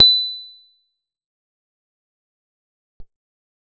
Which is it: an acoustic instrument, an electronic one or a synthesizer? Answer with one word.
acoustic